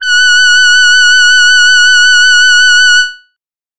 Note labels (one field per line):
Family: voice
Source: synthesizer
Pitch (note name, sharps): F#6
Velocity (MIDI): 75